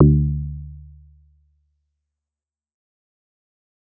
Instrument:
synthesizer bass